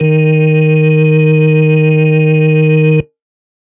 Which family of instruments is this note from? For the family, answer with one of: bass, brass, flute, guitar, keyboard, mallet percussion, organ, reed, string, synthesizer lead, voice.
organ